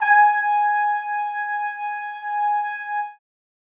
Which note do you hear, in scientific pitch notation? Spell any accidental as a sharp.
G#5